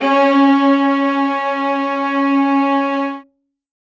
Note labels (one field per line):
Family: string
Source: acoustic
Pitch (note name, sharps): C#4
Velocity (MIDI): 127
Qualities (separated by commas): reverb